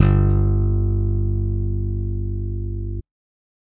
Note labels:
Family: bass; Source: electronic; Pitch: G1; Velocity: 127; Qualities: bright

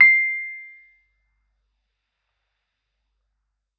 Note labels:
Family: keyboard; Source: electronic; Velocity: 75; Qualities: percussive

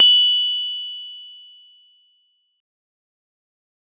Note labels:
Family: mallet percussion; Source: acoustic; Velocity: 127; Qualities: fast decay, reverb

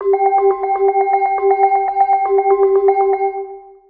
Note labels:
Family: mallet percussion; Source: synthesizer; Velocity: 100; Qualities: dark, long release, multiphonic, percussive, tempo-synced

